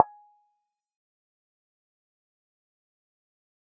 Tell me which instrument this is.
synthesizer bass